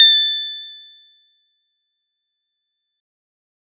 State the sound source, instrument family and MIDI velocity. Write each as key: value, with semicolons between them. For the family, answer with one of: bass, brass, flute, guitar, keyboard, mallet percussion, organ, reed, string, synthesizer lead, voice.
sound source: synthesizer; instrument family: guitar; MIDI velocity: 75